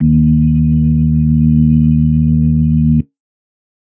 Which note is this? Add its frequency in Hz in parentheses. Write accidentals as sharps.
D#2 (77.78 Hz)